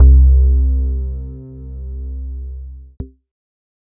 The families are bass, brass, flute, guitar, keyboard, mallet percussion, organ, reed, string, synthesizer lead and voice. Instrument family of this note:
keyboard